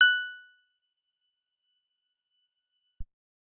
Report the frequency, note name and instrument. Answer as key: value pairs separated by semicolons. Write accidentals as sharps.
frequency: 1480 Hz; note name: F#6; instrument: acoustic guitar